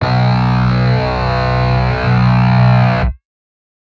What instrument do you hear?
electronic guitar